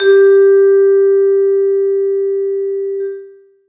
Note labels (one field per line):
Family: mallet percussion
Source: acoustic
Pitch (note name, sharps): G4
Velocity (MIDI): 127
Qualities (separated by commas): reverb